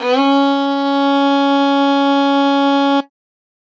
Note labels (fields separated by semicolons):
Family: string; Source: acoustic; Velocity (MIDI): 127; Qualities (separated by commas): bright